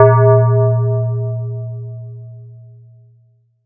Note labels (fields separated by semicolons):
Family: mallet percussion; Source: electronic; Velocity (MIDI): 100; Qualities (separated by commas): multiphonic